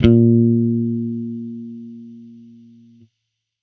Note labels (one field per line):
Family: bass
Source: electronic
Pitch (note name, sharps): A#2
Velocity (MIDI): 50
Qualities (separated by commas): distorted